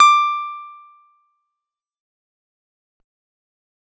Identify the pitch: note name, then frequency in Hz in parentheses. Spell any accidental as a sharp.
D6 (1175 Hz)